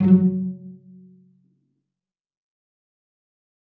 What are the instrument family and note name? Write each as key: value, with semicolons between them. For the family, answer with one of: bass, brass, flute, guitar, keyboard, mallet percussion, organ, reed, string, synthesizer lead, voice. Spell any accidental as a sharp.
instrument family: string; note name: F#3